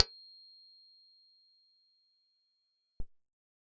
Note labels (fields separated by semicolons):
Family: keyboard; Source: electronic; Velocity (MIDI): 100; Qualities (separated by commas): fast decay, percussive